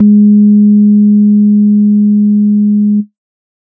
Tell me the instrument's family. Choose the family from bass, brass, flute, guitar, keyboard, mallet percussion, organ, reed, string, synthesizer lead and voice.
organ